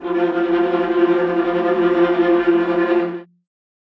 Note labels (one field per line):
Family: string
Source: acoustic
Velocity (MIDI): 25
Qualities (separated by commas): non-linear envelope, reverb